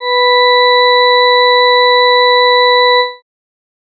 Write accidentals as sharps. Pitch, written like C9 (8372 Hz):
B4 (493.9 Hz)